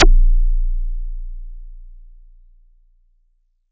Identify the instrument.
acoustic mallet percussion instrument